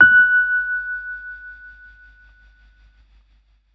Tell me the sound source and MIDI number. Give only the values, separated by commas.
electronic, 90